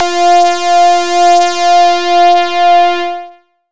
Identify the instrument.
synthesizer bass